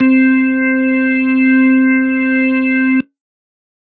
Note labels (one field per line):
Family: organ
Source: electronic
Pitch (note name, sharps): C4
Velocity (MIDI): 75